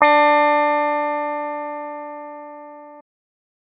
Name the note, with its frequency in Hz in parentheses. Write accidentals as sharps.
D4 (293.7 Hz)